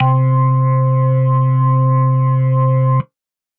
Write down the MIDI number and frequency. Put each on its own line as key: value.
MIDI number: 48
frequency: 130.8 Hz